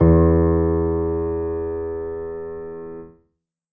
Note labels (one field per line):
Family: keyboard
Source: acoustic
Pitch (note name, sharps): E2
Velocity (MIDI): 50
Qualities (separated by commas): reverb